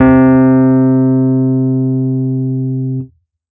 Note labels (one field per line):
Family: keyboard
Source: electronic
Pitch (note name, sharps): C3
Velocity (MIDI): 100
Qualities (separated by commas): dark